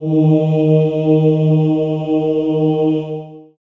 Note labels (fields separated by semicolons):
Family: voice; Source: acoustic; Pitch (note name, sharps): D#3; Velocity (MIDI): 100; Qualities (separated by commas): dark, long release, reverb